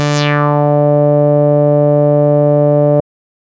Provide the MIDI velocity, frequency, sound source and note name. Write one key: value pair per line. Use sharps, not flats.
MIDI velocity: 127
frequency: 146.8 Hz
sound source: synthesizer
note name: D3